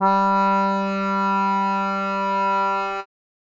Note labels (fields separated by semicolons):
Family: reed; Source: acoustic; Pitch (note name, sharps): G3; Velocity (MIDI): 50